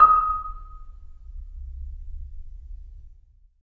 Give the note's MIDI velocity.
50